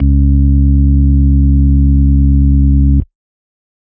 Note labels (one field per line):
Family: organ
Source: electronic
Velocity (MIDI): 25